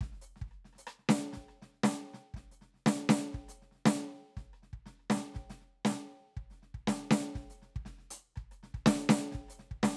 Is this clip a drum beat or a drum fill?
beat